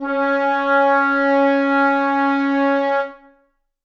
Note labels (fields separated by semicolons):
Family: reed; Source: acoustic; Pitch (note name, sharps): C#4; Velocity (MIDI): 100; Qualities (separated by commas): reverb